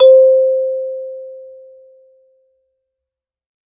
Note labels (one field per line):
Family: mallet percussion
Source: acoustic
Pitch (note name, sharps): C5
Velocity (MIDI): 50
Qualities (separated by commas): reverb